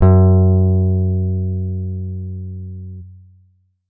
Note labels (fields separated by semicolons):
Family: guitar; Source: electronic; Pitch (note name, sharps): F#2; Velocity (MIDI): 25